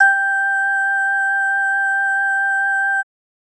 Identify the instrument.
electronic organ